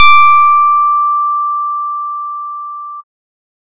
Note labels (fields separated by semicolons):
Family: bass; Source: synthesizer; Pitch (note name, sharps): D6; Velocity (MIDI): 25